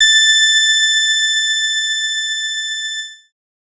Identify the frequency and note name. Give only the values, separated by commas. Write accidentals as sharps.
1760 Hz, A6